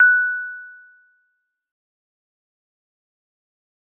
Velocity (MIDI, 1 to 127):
127